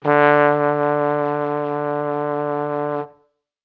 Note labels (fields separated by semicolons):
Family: brass; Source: acoustic; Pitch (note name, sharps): D3; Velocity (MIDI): 50